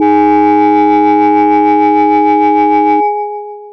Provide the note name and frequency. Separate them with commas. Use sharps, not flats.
G#2, 103.8 Hz